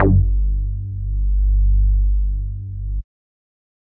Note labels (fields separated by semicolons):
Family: bass; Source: synthesizer; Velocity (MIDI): 100